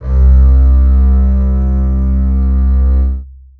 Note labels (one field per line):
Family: string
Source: acoustic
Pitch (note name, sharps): C2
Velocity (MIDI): 75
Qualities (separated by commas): long release, reverb